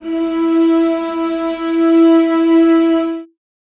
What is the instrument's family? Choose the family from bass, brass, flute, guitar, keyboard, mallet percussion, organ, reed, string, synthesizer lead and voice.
string